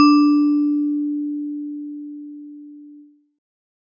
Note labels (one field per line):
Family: mallet percussion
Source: acoustic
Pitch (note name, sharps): D4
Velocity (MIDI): 100